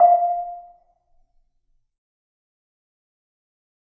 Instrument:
acoustic mallet percussion instrument